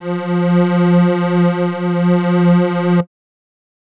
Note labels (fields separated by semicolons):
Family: reed; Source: acoustic; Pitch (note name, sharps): F3; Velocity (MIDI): 127